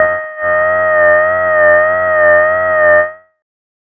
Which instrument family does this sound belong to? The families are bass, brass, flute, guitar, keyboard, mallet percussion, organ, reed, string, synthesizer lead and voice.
bass